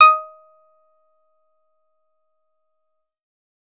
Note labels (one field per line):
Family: bass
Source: synthesizer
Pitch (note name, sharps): D#6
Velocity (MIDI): 100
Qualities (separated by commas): percussive